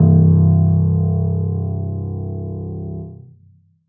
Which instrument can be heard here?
acoustic keyboard